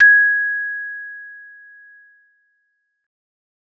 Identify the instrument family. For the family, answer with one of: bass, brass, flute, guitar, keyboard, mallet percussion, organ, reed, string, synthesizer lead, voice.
mallet percussion